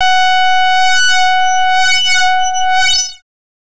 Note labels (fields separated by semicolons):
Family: bass; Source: synthesizer; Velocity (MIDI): 25; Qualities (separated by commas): bright, distorted, non-linear envelope